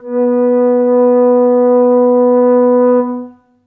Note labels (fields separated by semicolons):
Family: flute; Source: acoustic; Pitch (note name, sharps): B3; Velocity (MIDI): 25; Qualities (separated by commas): reverb